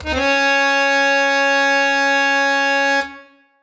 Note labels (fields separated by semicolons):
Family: reed; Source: acoustic; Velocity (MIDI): 25; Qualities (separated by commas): bright